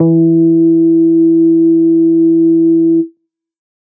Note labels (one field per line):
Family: bass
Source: synthesizer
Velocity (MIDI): 50